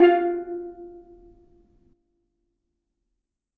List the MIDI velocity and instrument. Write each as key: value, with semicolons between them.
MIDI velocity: 75; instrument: acoustic mallet percussion instrument